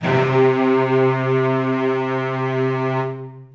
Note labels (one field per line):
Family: string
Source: acoustic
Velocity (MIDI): 127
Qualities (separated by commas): long release, reverb